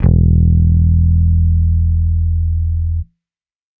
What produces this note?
electronic bass